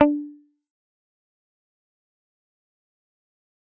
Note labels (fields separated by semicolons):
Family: guitar; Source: electronic; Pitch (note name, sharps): D4; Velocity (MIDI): 75; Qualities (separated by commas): fast decay, percussive